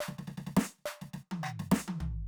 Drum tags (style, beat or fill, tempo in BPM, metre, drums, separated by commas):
soul, fill, 105 BPM, 4/4, open hi-hat, percussion, snare, high tom, floor tom